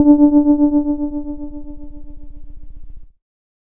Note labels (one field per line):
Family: keyboard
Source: electronic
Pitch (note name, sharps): D4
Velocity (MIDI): 75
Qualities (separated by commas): dark